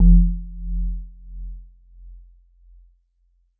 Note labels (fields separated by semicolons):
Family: mallet percussion; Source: acoustic; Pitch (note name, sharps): F1; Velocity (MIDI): 25; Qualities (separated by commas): dark, non-linear envelope